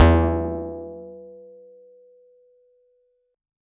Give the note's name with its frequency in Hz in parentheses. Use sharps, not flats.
E2 (82.41 Hz)